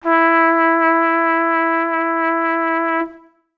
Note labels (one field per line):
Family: brass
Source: acoustic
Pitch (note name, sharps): E4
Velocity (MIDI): 25